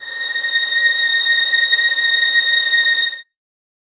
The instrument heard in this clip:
acoustic string instrument